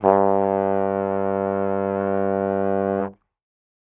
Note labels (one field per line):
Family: brass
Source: acoustic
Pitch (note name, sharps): G2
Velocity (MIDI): 25